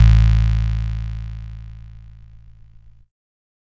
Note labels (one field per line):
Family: keyboard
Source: electronic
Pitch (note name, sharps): A1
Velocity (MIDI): 127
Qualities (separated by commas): bright, distorted